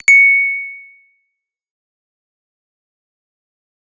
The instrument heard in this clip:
synthesizer bass